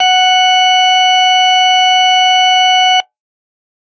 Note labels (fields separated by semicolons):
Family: organ; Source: electronic; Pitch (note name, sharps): F#5; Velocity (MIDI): 127; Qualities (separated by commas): bright